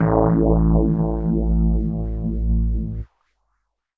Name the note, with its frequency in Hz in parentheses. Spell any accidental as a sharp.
A1 (55 Hz)